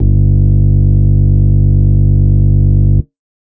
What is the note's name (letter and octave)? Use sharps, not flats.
G1